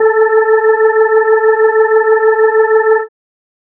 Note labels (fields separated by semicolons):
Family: organ; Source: electronic; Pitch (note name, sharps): A4; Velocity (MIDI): 25